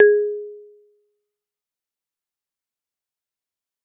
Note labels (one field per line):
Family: mallet percussion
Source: acoustic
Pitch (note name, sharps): G#4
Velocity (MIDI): 127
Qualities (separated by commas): fast decay, percussive